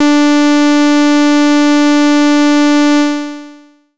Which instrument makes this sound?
synthesizer bass